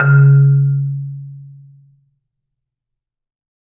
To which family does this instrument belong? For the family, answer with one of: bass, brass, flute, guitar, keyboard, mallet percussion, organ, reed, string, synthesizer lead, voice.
mallet percussion